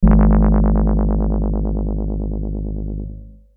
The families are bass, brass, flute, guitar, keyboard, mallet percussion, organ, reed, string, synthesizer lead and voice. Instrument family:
keyboard